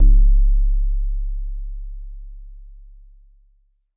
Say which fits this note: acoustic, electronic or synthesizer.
synthesizer